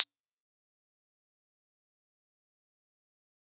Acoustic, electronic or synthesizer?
acoustic